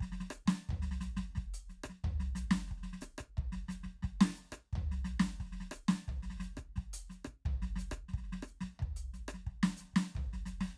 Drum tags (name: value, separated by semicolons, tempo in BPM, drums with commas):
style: samba; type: beat; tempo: 89 BPM; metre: 4/4; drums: closed hi-hat, hi-hat pedal, snare, cross-stick, floor tom, kick